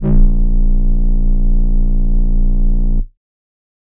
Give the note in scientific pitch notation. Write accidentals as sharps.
A#0